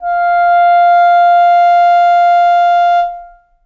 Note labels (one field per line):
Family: reed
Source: acoustic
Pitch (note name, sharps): F5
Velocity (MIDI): 25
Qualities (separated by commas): reverb